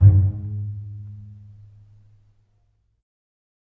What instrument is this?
acoustic string instrument